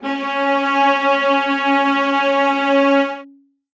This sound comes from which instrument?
acoustic string instrument